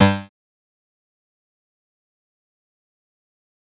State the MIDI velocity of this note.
100